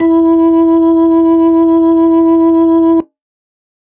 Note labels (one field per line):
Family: organ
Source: electronic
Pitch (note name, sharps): E4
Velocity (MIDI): 75